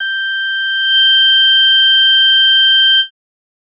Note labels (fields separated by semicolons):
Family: bass; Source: synthesizer; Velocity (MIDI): 127; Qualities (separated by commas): bright, distorted